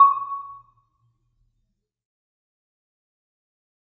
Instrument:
acoustic mallet percussion instrument